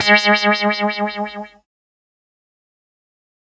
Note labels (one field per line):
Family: keyboard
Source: synthesizer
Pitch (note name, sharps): G#3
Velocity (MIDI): 100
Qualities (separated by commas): distorted, fast decay